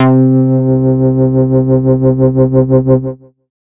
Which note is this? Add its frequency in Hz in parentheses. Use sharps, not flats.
C3 (130.8 Hz)